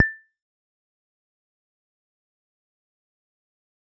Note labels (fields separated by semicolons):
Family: bass; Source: synthesizer; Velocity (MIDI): 100; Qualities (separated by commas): fast decay, percussive